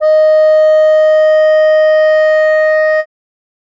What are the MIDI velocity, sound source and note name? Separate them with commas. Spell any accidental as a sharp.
50, acoustic, D#5